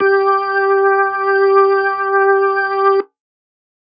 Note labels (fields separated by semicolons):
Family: organ; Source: electronic; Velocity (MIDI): 25